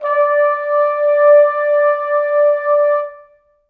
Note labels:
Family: brass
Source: acoustic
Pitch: D5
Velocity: 25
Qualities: reverb

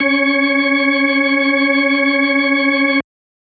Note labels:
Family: organ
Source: electronic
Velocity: 75

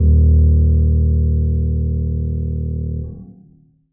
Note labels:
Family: keyboard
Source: acoustic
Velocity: 25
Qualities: dark, long release, reverb

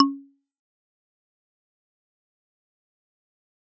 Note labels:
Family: mallet percussion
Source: acoustic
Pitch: C#4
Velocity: 50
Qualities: fast decay, percussive

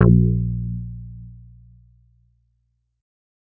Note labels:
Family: bass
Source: synthesizer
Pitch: A#1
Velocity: 75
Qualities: distorted

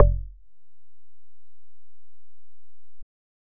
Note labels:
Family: bass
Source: synthesizer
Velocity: 25

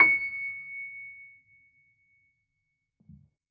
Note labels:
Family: keyboard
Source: acoustic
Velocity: 25

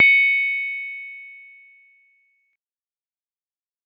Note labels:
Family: mallet percussion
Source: acoustic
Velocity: 75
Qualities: fast decay, reverb

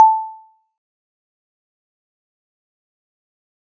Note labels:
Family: mallet percussion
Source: acoustic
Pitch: A5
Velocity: 50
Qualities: fast decay, percussive

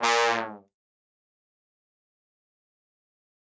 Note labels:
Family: brass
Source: acoustic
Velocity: 75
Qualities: bright, fast decay, reverb

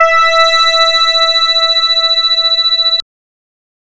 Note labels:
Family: bass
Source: synthesizer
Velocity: 100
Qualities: bright, distorted, multiphonic

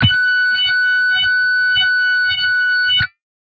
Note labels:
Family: guitar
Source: synthesizer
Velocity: 100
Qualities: bright, distorted

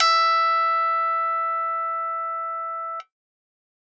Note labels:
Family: keyboard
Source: electronic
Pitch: E5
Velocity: 127

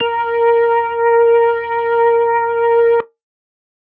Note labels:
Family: organ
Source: electronic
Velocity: 75

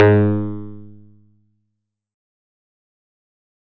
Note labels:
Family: guitar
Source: acoustic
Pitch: G#2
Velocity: 75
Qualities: distorted, fast decay

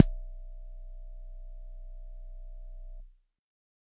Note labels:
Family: keyboard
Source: electronic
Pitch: B0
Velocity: 127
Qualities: dark

